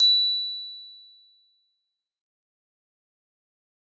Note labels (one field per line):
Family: mallet percussion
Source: acoustic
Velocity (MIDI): 50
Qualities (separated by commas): bright, fast decay, reverb